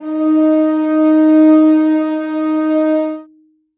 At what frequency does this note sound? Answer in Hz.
311.1 Hz